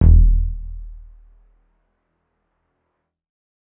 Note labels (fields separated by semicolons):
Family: keyboard; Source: electronic; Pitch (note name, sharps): D#1; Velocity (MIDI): 50; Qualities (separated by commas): dark